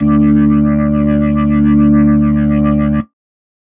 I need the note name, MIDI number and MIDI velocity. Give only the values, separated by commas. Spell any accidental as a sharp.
D2, 38, 25